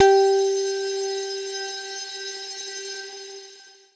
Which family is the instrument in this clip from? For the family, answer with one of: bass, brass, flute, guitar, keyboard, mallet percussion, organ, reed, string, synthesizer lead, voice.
guitar